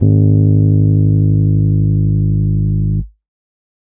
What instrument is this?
electronic keyboard